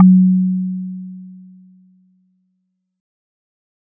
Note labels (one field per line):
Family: mallet percussion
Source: acoustic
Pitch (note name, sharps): F#3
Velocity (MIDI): 50